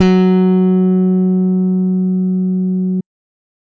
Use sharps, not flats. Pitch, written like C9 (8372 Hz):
F#3 (185 Hz)